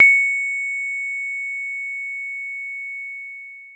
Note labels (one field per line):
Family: mallet percussion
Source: acoustic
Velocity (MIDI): 127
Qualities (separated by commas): long release